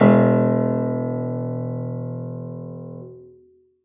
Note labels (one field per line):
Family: keyboard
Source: acoustic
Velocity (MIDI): 127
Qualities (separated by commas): reverb